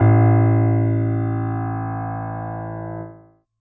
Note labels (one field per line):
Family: keyboard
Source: acoustic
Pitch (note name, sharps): A1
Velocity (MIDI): 50